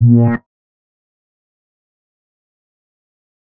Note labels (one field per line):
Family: bass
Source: synthesizer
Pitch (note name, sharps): A#2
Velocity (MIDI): 25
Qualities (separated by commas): distorted, fast decay, percussive